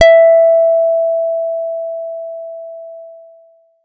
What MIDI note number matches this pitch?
76